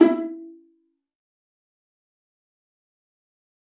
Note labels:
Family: string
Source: acoustic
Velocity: 50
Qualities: fast decay, percussive, reverb

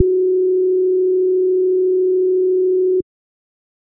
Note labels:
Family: bass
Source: synthesizer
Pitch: F#4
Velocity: 100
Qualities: dark

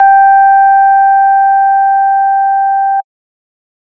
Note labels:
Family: organ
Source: electronic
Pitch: G5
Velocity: 75

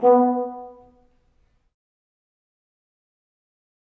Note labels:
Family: brass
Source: acoustic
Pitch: B3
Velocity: 25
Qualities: dark, fast decay, reverb

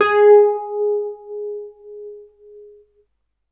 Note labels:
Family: keyboard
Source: electronic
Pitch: G#4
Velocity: 100

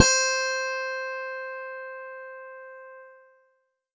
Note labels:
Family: keyboard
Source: electronic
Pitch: C5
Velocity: 25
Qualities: bright

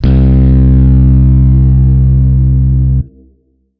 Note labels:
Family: guitar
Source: electronic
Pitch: C2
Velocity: 100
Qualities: bright, distorted

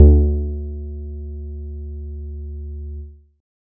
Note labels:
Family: guitar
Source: synthesizer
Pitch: D2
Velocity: 75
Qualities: dark

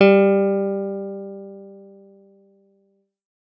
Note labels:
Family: guitar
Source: electronic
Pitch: G3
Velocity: 50

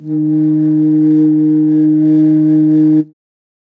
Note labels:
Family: flute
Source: acoustic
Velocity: 25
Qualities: dark

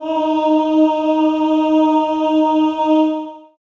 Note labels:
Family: voice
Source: acoustic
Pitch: D#4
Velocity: 25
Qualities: long release, reverb

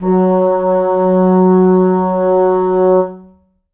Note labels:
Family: reed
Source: acoustic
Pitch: F#3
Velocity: 25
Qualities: reverb

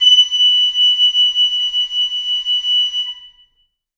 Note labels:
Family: flute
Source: acoustic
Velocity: 127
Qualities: bright, reverb

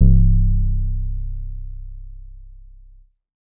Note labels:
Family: bass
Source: synthesizer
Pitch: C1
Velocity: 25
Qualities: dark

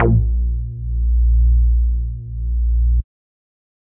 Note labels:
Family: bass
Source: synthesizer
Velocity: 100

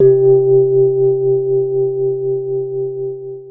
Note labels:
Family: keyboard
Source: electronic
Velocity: 100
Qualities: long release, reverb

